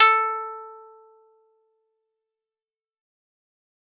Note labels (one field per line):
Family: guitar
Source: acoustic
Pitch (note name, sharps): A4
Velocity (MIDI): 50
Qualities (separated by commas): fast decay, reverb